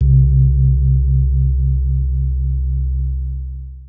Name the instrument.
acoustic mallet percussion instrument